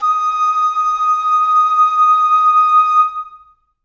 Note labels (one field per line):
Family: flute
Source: acoustic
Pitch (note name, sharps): D#6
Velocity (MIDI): 127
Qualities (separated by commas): long release, reverb